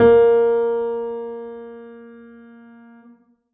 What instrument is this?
acoustic keyboard